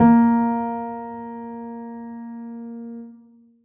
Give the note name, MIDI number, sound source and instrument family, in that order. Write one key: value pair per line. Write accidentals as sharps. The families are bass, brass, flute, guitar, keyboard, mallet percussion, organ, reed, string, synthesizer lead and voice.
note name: A#3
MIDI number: 58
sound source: acoustic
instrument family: keyboard